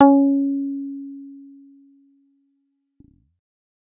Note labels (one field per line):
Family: bass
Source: synthesizer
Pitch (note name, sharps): C#4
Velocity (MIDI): 100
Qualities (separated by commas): dark